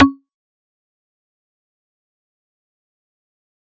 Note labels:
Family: mallet percussion; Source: electronic; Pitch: C#4; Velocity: 100; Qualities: fast decay, percussive

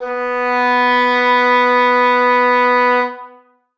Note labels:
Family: reed; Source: acoustic; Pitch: B3; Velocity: 127; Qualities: reverb

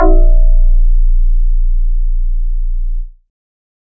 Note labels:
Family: synthesizer lead; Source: synthesizer; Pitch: A#0; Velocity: 127

